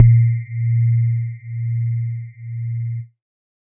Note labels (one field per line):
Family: synthesizer lead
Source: synthesizer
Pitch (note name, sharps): A#2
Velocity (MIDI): 75